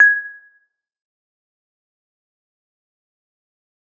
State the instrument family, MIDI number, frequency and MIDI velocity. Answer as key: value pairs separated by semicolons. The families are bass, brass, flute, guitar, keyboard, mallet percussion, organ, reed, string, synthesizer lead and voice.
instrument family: mallet percussion; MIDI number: 92; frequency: 1661 Hz; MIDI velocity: 100